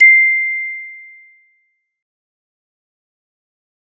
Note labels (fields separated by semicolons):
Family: mallet percussion; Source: acoustic; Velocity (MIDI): 75; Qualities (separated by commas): fast decay